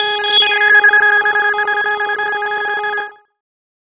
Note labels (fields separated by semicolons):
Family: bass; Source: synthesizer; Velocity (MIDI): 75; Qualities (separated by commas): distorted, non-linear envelope